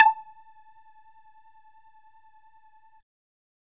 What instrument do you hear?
synthesizer bass